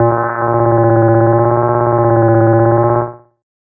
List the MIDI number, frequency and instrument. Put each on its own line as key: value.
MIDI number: 46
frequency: 116.5 Hz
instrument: synthesizer bass